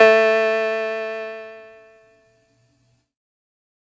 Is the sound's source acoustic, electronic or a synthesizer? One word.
electronic